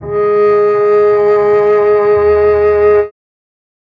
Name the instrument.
acoustic string instrument